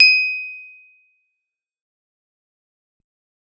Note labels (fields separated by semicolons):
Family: guitar; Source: electronic; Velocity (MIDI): 75; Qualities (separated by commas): bright, fast decay, percussive